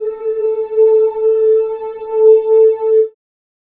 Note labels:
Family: voice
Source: acoustic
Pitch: A4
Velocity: 25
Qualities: dark, reverb

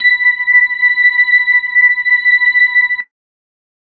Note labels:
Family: organ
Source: electronic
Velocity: 50

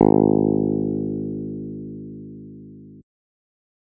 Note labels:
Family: guitar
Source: electronic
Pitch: G#1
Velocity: 25

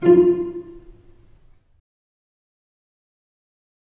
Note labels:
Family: string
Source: acoustic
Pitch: F4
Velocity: 25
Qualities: fast decay, reverb

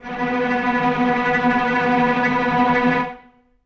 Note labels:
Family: string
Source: acoustic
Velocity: 25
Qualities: non-linear envelope, reverb

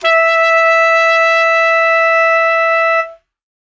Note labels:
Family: reed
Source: acoustic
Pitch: E5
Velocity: 50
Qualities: bright

